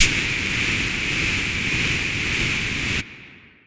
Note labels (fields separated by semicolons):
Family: flute; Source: acoustic; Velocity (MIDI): 25; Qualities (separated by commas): distorted